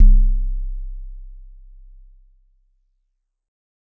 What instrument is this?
acoustic mallet percussion instrument